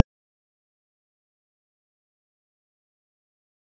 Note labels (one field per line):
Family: mallet percussion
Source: acoustic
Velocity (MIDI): 25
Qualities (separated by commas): fast decay, percussive